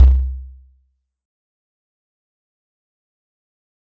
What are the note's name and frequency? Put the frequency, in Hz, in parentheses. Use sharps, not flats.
C2 (65.41 Hz)